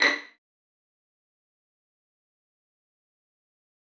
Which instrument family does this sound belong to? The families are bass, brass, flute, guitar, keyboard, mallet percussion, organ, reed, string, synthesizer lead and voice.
string